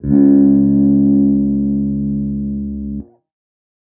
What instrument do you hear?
electronic guitar